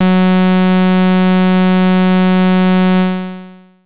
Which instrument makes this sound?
synthesizer bass